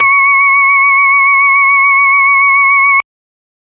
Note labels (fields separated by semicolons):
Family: organ; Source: electronic; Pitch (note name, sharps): C#6; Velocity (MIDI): 50